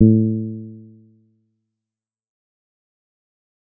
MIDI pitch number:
45